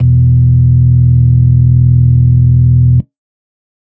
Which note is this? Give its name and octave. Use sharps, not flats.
E1